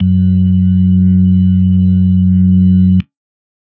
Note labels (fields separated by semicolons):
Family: organ; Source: electronic; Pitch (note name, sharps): F#2; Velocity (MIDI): 127; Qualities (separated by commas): dark